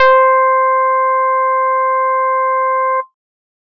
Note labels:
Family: bass; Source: synthesizer; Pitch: C5; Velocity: 50

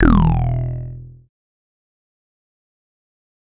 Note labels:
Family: bass; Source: synthesizer; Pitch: E1; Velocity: 50; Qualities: distorted, fast decay

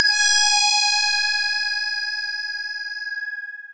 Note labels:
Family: mallet percussion; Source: electronic; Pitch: G#5; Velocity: 75; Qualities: bright, distorted, long release, non-linear envelope

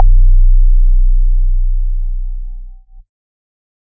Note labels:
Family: organ; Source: electronic; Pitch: B0; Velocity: 100; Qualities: dark

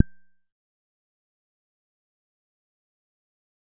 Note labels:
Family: bass; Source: synthesizer; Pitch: G6; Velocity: 25; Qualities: fast decay, percussive

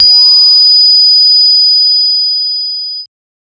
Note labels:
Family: bass; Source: synthesizer; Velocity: 75; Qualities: multiphonic

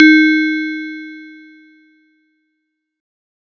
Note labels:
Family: mallet percussion; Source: acoustic; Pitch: D#4; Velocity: 75

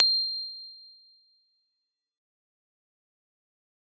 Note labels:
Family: mallet percussion; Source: acoustic; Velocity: 50; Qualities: bright, fast decay

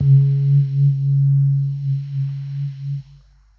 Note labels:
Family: keyboard; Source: electronic; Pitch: C#3; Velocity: 25; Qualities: dark

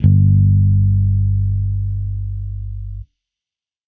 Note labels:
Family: bass; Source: electronic; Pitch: G1; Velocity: 25; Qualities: distorted

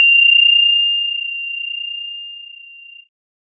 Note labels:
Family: keyboard; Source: electronic; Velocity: 50; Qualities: bright, multiphonic

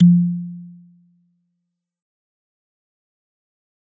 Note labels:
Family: mallet percussion; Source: acoustic; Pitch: F3; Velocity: 127; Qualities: dark, fast decay, percussive

